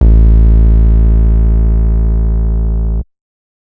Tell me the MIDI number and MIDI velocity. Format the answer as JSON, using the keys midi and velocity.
{"midi": 33, "velocity": 100}